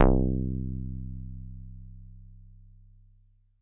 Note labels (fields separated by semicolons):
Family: mallet percussion; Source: acoustic; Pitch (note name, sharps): C1; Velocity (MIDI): 127